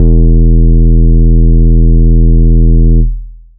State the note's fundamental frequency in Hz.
41.2 Hz